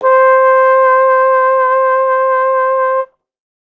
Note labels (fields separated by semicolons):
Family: brass; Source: acoustic; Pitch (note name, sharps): C5; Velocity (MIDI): 25